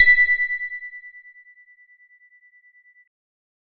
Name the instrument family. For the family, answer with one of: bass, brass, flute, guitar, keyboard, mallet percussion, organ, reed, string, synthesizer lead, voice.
keyboard